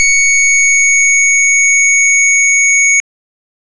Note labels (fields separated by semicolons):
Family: organ; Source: electronic; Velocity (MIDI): 100; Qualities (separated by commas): bright